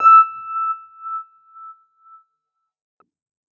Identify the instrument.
electronic keyboard